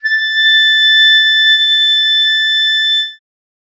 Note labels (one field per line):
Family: reed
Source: acoustic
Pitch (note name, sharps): A6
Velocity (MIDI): 25